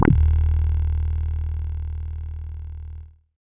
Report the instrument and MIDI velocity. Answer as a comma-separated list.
synthesizer bass, 50